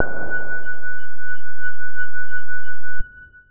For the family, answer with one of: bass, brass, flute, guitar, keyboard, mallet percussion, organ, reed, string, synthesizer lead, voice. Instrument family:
guitar